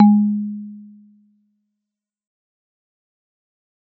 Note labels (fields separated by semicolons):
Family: mallet percussion; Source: acoustic; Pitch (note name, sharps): G#3; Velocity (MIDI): 50; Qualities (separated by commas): dark, fast decay